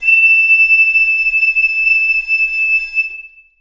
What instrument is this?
acoustic flute